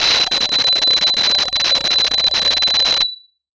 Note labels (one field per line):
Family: guitar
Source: electronic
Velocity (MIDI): 127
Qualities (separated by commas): bright, distorted